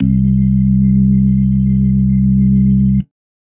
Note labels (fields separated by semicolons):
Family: organ; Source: electronic; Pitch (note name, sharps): C2; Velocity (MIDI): 100; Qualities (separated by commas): dark